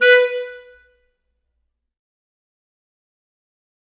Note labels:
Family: reed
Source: acoustic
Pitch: B4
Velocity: 127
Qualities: fast decay, percussive, reverb

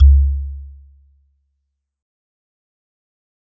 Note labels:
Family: mallet percussion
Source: acoustic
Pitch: C#2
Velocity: 50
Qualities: dark, fast decay

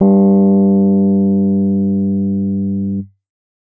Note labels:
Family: keyboard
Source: electronic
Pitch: G2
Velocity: 100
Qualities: distorted

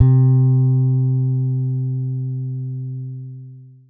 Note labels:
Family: guitar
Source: acoustic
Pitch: C3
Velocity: 50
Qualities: dark, long release

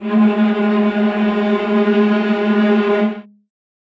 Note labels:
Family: string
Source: acoustic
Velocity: 50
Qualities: non-linear envelope, reverb

